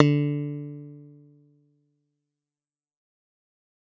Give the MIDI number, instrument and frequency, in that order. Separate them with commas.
50, synthesizer bass, 146.8 Hz